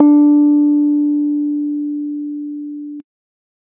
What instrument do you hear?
electronic keyboard